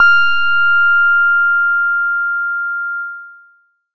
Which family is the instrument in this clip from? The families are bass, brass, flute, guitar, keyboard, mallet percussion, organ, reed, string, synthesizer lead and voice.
bass